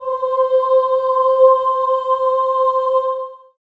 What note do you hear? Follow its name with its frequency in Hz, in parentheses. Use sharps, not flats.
C5 (523.3 Hz)